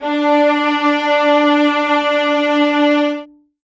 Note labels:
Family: string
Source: acoustic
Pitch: D4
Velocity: 100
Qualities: reverb

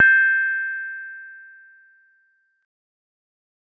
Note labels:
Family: mallet percussion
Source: acoustic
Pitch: G6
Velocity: 50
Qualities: reverb

